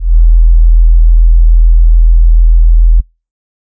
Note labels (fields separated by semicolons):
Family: flute; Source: synthesizer; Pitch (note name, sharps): E1; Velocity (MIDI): 127; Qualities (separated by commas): dark